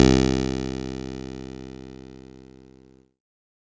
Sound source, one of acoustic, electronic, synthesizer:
electronic